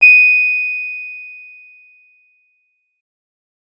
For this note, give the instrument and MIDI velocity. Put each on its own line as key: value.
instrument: electronic keyboard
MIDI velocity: 75